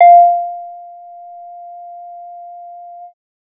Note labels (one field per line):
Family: bass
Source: synthesizer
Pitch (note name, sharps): F5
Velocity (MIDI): 75